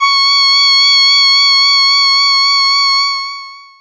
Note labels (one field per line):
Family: voice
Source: synthesizer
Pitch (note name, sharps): C#6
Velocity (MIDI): 50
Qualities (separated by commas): bright, distorted, long release